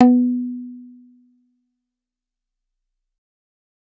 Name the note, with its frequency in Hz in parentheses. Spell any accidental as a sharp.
B3 (246.9 Hz)